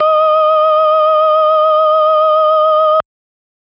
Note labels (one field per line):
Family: organ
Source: electronic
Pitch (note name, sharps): D#5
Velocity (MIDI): 127